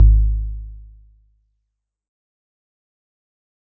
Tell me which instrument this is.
synthesizer guitar